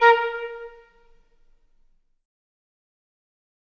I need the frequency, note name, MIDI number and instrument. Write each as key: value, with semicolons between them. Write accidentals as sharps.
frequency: 466.2 Hz; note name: A#4; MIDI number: 70; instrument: acoustic flute